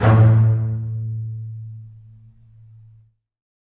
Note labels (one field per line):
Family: string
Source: acoustic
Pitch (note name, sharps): A2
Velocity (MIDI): 100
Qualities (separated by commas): reverb